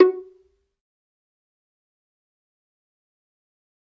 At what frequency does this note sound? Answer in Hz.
370 Hz